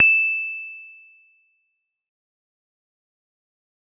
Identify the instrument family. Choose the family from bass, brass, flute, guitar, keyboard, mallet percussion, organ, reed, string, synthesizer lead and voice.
keyboard